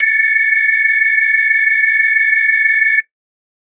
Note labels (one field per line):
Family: organ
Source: electronic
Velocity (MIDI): 100